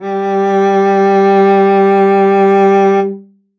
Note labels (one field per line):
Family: string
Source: acoustic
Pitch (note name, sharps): G3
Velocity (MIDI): 127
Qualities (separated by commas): reverb